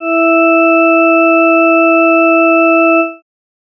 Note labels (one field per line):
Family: organ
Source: electronic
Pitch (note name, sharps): E4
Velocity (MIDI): 75